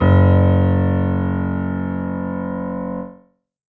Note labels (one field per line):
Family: keyboard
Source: acoustic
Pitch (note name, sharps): F#1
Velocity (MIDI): 100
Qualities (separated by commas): reverb